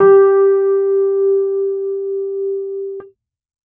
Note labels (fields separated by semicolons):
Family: keyboard; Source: electronic; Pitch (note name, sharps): G4; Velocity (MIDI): 100